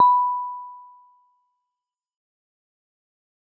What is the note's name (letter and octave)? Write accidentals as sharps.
B5